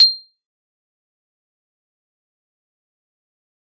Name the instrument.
acoustic mallet percussion instrument